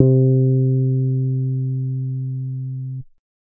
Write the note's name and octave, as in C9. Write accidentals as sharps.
C3